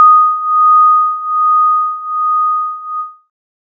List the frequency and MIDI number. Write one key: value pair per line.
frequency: 1245 Hz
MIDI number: 87